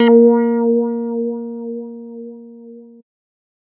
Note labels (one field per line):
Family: bass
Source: synthesizer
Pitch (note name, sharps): A#3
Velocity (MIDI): 100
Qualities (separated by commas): distorted